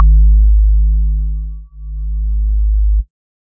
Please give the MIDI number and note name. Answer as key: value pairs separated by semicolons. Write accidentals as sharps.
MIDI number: 32; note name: G#1